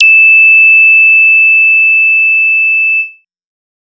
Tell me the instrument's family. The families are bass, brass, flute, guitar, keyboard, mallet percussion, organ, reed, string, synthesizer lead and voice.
bass